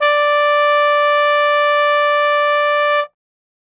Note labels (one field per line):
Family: brass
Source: acoustic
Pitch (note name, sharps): D5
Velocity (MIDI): 127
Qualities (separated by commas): bright